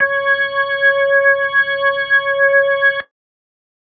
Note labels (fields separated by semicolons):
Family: organ; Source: electronic; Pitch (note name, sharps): C#5; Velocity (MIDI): 25